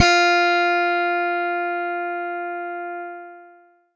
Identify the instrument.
electronic keyboard